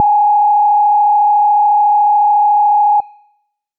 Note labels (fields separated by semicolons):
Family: bass; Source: synthesizer; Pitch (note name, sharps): G#5; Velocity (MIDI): 75